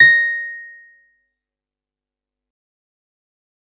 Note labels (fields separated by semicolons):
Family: keyboard; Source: electronic; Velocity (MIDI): 75; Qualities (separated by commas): fast decay, percussive